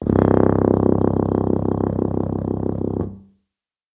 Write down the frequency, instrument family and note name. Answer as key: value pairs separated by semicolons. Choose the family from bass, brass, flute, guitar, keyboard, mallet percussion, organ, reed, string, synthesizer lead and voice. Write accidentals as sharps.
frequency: 32.7 Hz; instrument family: brass; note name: C1